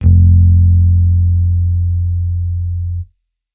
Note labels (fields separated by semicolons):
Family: bass; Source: electronic; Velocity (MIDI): 25